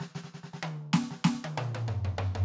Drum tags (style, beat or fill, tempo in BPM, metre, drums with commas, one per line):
soul
fill
98 BPM
4/4
snare, high tom, mid tom, floor tom